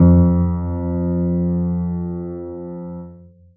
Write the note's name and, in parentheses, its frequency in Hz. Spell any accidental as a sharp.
F2 (87.31 Hz)